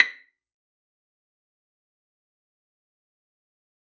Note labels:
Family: string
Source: acoustic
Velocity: 127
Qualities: fast decay, percussive, reverb

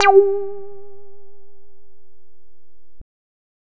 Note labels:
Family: bass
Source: synthesizer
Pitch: G4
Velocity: 50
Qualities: distorted

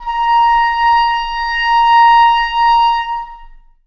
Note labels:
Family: reed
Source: acoustic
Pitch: A#5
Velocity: 25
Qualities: long release, reverb

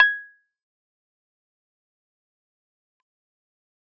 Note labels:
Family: keyboard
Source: electronic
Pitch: G#6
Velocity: 25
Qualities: fast decay, percussive

